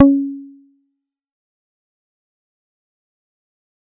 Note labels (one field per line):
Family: bass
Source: synthesizer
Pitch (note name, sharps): C#4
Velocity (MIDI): 127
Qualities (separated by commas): dark, distorted, fast decay, percussive